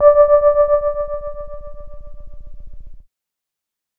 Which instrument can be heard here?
electronic keyboard